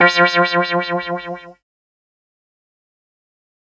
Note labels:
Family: keyboard; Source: synthesizer; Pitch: F3; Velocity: 75; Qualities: distorted, fast decay

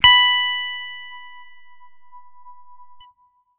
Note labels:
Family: guitar; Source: electronic; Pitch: B5; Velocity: 75; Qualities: bright, distorted

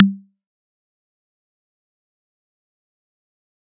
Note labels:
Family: mallet percussion; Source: acoustic; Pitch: G3; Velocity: 127; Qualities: fast decay, percussive

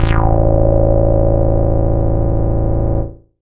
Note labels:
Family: bass; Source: synthesizer; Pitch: A-1; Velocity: 127; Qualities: bright, distorted, non-linear envelope

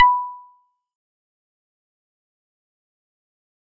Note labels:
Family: mallet percussion; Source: acoustic; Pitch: B5; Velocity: 75; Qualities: fast decay, percussive

